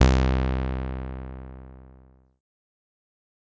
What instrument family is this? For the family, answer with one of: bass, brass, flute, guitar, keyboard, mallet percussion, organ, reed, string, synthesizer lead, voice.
bass